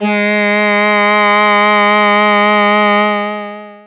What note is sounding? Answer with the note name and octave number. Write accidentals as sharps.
G#3